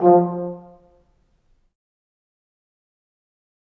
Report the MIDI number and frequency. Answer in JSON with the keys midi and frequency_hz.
{"midi": 53, "frequency_hz": 174.6}